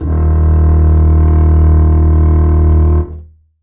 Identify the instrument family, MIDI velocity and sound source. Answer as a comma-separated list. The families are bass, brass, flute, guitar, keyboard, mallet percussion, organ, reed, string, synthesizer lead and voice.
string, 50, acoustic